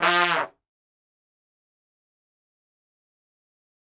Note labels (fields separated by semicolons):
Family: brass; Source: acoustic; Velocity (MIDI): 50; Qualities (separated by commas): fast decay, reverb